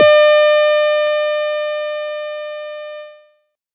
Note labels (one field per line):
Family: bass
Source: synthesizer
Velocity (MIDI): 25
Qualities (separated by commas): bright, distorted